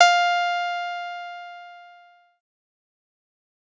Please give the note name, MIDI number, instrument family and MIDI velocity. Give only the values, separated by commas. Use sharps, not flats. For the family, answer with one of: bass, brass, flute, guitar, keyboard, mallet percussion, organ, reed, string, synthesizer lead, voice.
F5, 77, bass, 25